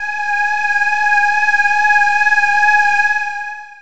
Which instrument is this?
synthesizer voice